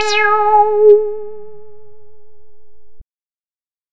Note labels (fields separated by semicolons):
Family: bass; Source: synthesizer; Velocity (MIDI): 100; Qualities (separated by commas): bright, distorted